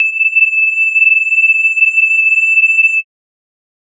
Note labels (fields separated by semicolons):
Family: mallet percussion; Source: electronic; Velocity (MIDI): 50; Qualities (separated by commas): multiphonic, non-linear envelope